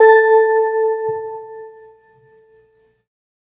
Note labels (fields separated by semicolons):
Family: organ; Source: electronic; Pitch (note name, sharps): A4; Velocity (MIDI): 100